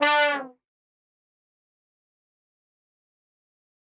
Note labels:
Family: brass; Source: acoustic; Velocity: 127; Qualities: bright, fast decay, percussive, reverb

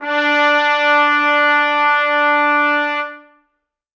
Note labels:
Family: brass; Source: acoustic; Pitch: D4; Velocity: 127; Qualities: bright, reverb

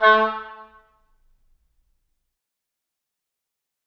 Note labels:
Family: reed; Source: acoustic; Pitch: A3; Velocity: 127; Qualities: fast decay, percussive, reverb

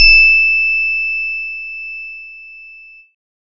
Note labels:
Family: keyboard; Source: electronic; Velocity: 75; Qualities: bright, distorted

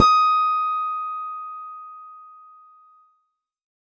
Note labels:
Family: keyboard; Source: electronic; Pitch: D#6; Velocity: 100

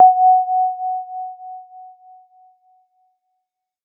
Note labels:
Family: keyboard; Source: electronic; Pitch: F#5; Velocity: 100

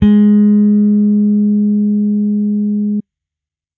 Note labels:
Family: bass; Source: electronic; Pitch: G#3; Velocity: 50

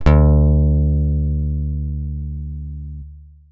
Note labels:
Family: guitar; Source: electronic; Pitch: D2; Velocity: 127

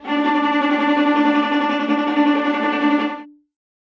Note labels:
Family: string; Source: acoustic; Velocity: 127; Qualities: bright, non-linear envelope, reverb

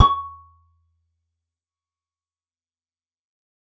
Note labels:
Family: guitar; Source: acoustic; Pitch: C#6; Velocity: 75; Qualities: fast decay, percussive

